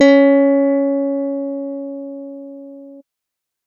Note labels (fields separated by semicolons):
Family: bass; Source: synthesizer; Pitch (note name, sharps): C#4; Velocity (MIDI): 127; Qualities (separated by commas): distorted